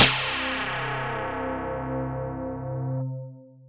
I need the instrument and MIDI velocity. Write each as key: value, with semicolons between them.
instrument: electronic mallet percussion instrument; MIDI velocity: 127